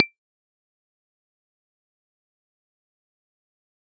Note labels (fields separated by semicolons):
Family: guitar; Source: electronic; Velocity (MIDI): 25; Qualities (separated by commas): fast decay, percussive